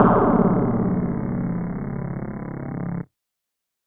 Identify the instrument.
electronic mallet percussion instrument